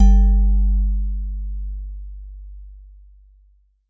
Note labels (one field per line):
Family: mallet percussion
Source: acoustic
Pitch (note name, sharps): G1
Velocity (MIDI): 75